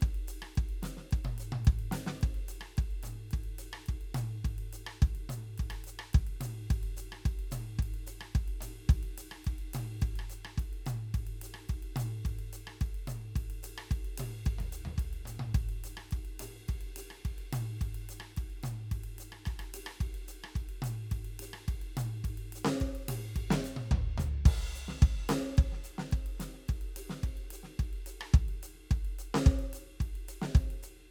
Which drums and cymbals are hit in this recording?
crash, ride, hi-hat pedal, snare, cross-stick, high tom, floor tom and kick